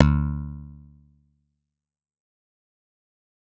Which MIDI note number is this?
38